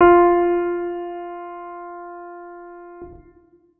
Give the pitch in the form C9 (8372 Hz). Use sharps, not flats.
F4 (349.2 Hz)